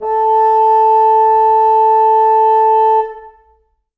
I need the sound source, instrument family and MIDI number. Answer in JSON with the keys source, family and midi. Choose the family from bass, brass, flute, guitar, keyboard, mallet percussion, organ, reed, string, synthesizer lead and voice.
{"source": "acoustic", "family": "reed", "midi": 69}